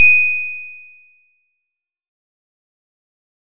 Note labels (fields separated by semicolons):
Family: guitar; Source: synthesizer; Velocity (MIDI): 100; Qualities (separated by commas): bright, fast decay